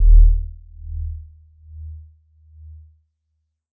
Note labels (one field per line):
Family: mallet percussion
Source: electronic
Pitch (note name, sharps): D#1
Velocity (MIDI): 25